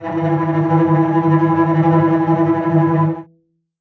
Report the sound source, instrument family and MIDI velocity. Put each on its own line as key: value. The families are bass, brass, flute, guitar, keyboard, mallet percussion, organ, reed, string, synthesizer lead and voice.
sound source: acoustic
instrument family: string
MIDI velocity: 25